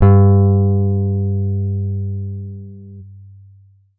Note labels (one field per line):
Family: guitar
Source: electronic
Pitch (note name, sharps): G2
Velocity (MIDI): 25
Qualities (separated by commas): long release